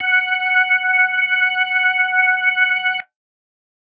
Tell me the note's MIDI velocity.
25